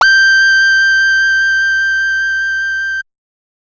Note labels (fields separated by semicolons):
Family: bass; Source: synthesizer; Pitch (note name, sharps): G6; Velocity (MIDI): 50; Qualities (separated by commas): distorted